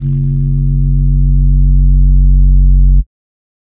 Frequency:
46.25 Hz